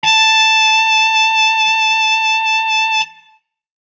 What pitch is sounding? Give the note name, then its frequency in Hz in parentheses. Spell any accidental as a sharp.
A5 (880 Hz)